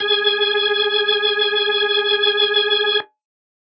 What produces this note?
electronic organ